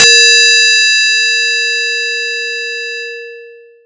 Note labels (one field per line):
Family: mallet percussion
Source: acoustic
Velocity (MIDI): 75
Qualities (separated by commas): distorted, long release